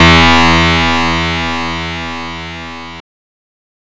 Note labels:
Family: guitar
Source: synthesizer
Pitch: E2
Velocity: 75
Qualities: bright, distorted

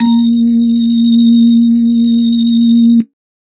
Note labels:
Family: organ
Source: electronic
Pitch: A#3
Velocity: 75

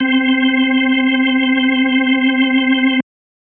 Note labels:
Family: organ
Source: electronic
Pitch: C4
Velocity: 50

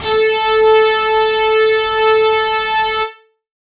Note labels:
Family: guitar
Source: electronic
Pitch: A4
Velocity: 75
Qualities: distorted

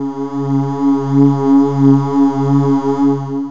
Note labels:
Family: voice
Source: synthesizer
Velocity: 100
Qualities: distorted, long release

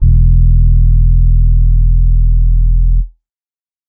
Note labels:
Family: keyboard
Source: electronic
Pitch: E1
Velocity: 50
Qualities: dark

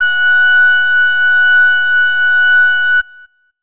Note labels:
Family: flute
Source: acoustic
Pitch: F#6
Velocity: 75

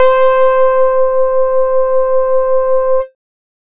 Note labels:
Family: bass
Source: synthesizer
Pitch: C5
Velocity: 50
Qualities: distorted, multiphonic, tempo-synced

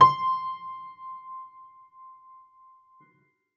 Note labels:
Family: keyboard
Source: acoustic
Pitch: C6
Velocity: 100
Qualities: reverb

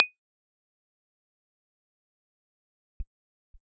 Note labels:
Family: keyboard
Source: electronic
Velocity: 75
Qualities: fast decay, percussive

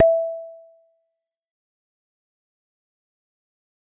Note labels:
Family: mallet percussion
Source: acoustic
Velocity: 127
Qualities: fast decay, percussive

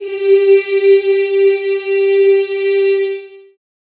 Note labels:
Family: voice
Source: acoustic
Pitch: G4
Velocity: 100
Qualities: long release, reverb

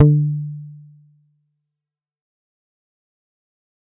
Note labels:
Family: bass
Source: synthesizer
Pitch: D3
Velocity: 127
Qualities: dark, distorted, fast decay

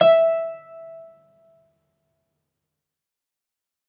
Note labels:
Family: guitar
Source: acoustic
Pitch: E5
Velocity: 50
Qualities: fast decay, reverb

